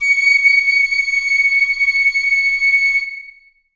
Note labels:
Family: reed; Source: acoustic; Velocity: 25; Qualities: reverb

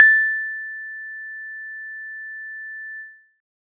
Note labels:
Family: guitar; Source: synthesizer; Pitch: A6; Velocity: 75

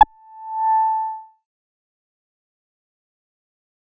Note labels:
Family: bass; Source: synthesizer; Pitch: A5; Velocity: 50; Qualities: fast decay

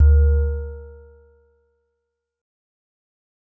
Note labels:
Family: mallet percussion; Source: acoustic; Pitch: D2; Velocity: 75; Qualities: dark, fast decay

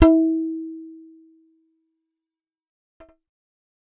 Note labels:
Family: bass; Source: synthesizer; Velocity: 100; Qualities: fast decay

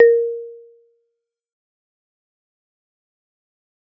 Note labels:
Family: mallet percussion; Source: acoustic; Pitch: A#4; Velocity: 50; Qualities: fast decay, percussive

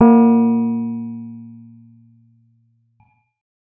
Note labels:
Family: keyboard; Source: electronic; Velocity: 25; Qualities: distorted

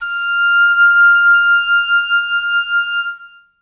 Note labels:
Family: reed; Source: acoustic; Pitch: F6; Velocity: 100; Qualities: reverb

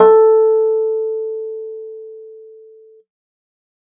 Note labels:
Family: keyboard; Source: electronic; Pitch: A4; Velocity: 75

